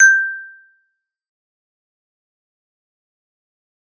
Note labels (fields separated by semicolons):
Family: mallet percussion; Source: acoustic; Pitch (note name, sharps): G6; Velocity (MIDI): 127; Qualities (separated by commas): fast decay, percussive